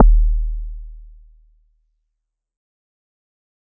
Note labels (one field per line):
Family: mallet percussion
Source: acoustic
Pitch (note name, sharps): D#1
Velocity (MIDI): 75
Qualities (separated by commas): fast decay